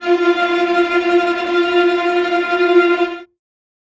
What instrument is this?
acoustic string instrument